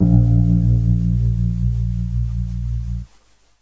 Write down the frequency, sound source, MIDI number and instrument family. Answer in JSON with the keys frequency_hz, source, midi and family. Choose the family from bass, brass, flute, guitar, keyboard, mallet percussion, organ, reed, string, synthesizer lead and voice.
{"frequency_hz": 58.27, "source": "electronic", "midi": 34, "family": "keyboard"}